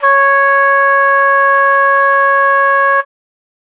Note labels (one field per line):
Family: reed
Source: acoustic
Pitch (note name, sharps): C#5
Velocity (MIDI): 127